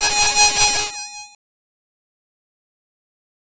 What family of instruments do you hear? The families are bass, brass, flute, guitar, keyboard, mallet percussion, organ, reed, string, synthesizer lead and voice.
bass